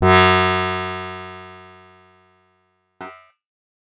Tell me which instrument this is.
acoustic guitar